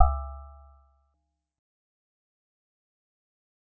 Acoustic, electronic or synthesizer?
synthesizer